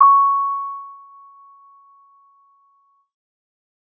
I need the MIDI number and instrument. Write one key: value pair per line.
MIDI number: 85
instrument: electronic keyboard